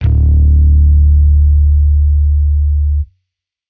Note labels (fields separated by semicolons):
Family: bass; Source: electronic; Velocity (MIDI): 75; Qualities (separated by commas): distorted